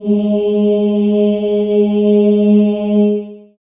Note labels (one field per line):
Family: voice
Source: acoustic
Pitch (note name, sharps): G#3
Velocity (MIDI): 50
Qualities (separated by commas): dark, long release, reverb